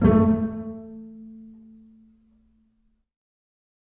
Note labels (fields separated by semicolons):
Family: string; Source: acoustic; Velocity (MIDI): 100; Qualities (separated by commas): dark, reverb